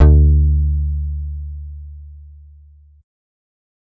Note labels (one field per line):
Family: bass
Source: synthesizer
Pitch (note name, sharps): D2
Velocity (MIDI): 50